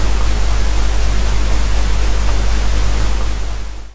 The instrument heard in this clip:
electronic keyboard